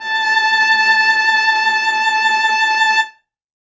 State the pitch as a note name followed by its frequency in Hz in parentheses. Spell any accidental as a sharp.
A5 (880 Hz)